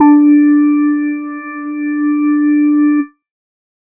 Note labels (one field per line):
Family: organ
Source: electronic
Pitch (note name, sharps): D4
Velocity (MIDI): 127